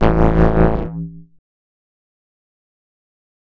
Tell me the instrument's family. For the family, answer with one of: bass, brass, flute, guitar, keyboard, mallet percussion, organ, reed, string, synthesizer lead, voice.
bass